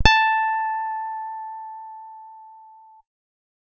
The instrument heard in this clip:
electronic guitar